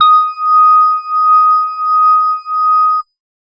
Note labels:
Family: organ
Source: electronic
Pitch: D#6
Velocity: 75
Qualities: distorted

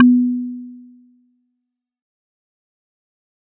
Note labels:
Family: mallet percussion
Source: acoustic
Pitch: B3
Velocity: 100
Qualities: fast decay

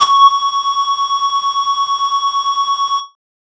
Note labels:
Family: flute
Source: synthesizer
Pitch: C#6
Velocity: 100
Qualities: distorted

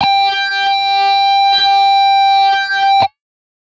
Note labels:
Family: guitar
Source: electronic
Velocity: 50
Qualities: bright, distorted

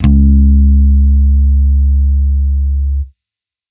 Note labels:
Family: bass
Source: electronic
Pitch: C#2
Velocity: 100

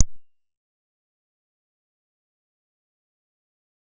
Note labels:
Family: bass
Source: synthesizer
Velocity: 50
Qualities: fast decay, percussive

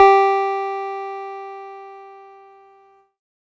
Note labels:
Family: keyboard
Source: electronic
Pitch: G4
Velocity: 75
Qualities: distorted

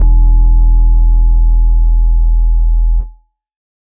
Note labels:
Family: keyboard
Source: electronic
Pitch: E1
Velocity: 25

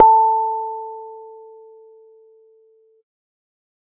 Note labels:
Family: bass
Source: synthesizer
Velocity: 127

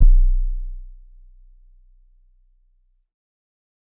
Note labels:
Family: keyboard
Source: electronic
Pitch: B0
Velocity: 50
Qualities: dark

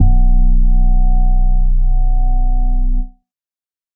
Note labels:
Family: organ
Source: electronic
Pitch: B0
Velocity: 100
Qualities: dark

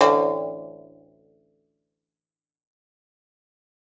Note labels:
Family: guitar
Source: acoustic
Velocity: 127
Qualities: fast decay

